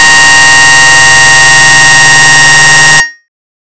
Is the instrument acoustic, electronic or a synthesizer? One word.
synthesizer